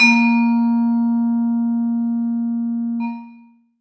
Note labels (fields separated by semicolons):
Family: mallet percussion; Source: acoustic; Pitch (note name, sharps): A#3; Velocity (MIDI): 127; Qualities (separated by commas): reverb